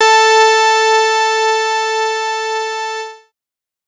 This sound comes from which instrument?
synthesizer bass